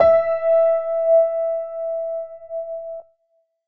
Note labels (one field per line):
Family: keyboard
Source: electronic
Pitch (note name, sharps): E5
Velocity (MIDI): 75